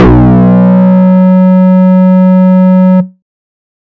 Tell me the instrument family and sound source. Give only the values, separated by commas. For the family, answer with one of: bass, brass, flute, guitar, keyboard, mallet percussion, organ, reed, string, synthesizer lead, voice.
bass, synthesizer